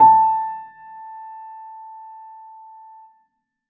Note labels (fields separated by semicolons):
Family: keyboard; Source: acoustic; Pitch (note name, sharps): A5; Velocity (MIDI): 50; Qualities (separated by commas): reverb